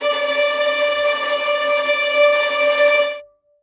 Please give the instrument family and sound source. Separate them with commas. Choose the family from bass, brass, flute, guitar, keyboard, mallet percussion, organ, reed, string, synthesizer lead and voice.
string, acoustic